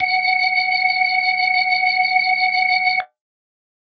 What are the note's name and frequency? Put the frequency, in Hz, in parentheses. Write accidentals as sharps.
F#5 (740 Hz)